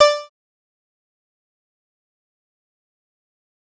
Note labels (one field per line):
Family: bass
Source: synthesizer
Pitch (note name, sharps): D5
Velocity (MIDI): 100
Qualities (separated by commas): bright, distorted, fast decay, percussive